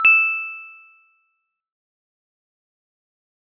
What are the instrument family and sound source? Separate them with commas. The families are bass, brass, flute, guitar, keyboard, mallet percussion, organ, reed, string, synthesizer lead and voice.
mallet percussion, acoustic